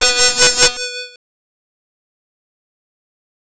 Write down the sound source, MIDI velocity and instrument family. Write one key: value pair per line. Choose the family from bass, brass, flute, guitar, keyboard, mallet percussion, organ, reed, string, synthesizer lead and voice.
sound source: synthesizer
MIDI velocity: 25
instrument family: bass